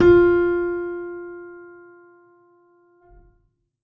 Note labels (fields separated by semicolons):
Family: keyboard; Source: acoustic; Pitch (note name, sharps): F4; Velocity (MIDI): 100; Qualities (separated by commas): reverb